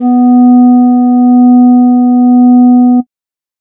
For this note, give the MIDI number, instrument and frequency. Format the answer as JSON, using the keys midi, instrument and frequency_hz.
{"midi": 59, "instrument": "synthesizer flute", "frequency_hz": 246.9}